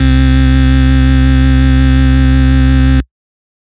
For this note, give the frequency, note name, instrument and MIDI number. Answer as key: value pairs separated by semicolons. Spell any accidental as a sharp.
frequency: 65.41 Hz; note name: C2; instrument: electronic organ; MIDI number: 36